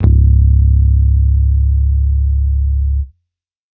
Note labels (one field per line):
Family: bass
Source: electronic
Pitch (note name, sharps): C#1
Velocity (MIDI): 100